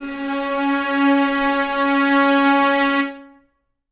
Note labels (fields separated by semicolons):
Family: string; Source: acoustic; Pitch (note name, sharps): C#4; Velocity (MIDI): 25; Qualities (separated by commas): reverb